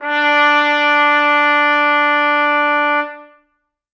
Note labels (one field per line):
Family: brass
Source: acoustic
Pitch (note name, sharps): D4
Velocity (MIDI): 127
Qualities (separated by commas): bright, reverb